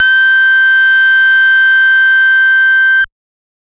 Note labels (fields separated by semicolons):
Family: bass; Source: synthesizer; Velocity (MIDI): 127; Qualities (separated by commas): bright, distorted, multiphonic